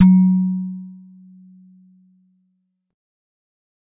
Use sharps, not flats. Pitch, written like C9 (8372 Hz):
F#3 (185 Hz)